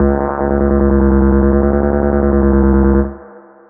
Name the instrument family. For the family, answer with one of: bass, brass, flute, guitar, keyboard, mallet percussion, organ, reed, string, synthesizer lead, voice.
bass